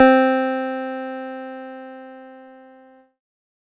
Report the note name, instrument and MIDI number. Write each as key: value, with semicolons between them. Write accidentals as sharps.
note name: C4; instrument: electronic keyboard; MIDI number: 60